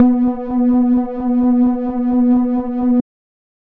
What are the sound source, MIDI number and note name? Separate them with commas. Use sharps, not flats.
synthesizer, 59, B3